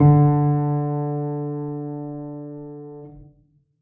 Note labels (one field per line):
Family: keyboard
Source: acoustic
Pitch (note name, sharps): D3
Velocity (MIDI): 75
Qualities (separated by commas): reverb